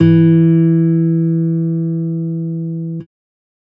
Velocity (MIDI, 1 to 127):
100